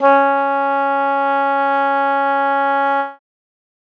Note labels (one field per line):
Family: reed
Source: acoustic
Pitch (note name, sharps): C#4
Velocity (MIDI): 75